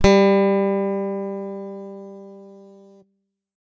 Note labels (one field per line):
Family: guitar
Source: electronic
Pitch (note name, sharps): G3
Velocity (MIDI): 127